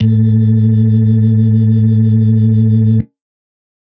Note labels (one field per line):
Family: organ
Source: electronic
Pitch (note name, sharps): A2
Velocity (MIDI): 75